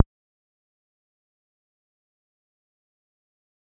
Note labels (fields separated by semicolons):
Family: bass; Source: synthesizer; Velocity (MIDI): 100; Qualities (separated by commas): fast decay, percussive